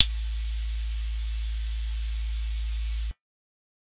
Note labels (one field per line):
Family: bass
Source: synthesizer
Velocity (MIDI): 75